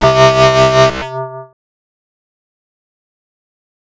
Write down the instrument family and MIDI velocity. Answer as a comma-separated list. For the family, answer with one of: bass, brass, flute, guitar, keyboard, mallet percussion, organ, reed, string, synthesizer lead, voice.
bass, 25